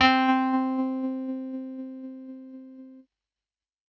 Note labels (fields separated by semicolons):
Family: keyboard; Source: electronic; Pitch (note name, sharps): C4; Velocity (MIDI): 127; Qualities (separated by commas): distorted, tempo-synced